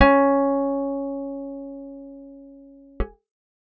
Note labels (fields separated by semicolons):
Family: guitar; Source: acoustic; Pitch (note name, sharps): C#4; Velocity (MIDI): 75